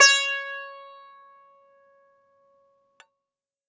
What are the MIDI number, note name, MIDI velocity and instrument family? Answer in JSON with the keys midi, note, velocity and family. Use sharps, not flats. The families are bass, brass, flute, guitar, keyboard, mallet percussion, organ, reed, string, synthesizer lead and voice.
{"midi": 73, "note": "C#5", "velocity": 75, "family": "guitar"}